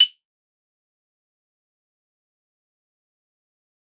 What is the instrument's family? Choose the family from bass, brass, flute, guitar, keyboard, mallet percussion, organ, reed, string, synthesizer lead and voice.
guitar